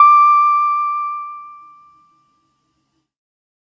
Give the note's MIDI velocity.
75